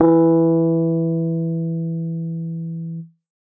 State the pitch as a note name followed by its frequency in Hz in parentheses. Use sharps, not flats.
E3 (164.8 Hz)